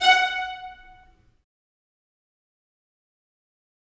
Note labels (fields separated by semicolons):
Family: string; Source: acoustic; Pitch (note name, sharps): F#5; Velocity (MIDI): 75; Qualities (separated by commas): fast decay, reverb